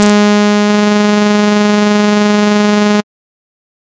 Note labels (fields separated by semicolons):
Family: bass; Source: synthesizer; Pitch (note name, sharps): G#3; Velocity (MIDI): 127; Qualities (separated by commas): bright, distorted